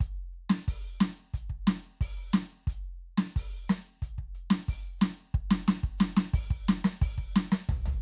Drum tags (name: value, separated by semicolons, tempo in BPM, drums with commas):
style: Afrobeat; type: beat; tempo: 90 BPM; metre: 4/4; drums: closed hi-hat, open hi-hat, hi-hat pedal, snare, floor tom, kick